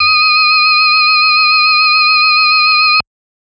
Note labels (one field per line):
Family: organ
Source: electronic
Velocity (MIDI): 75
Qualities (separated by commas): bright, multiphonic